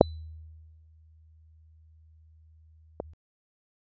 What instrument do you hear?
electronic keyboard